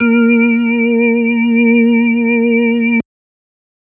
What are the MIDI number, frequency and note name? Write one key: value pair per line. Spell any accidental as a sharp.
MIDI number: 58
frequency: 233.1 Hz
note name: A#3